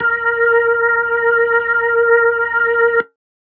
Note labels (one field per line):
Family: organ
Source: electronic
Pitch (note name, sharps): A#4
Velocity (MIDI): 25